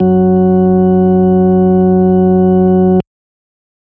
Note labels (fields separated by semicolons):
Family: organ; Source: electronic; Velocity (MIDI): 25; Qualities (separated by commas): dark